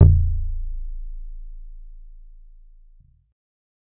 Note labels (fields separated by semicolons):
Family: bass; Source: synthesizer; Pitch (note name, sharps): A0; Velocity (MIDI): 75; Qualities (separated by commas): dark